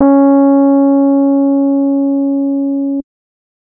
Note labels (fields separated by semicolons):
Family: keyboard; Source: electronic; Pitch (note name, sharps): C#4; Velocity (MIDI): 100; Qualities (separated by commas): dark